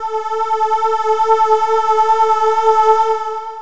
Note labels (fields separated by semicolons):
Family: voice; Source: synthesizer; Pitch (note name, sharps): A4; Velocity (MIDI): 50; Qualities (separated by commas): distorted, long release